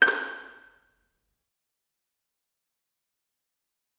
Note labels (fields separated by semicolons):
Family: string; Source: acoustic; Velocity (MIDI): 50; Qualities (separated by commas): fast decay, percussive, reverb